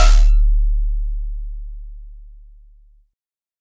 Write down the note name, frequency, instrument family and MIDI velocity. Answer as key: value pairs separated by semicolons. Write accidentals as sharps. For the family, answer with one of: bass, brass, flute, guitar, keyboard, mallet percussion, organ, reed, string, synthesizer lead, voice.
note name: D1; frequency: 36.71 Hz; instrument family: keyboard; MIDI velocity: 127